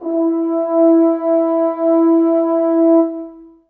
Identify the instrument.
acoustic brass instrument